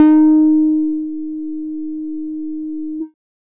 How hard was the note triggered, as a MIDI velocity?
75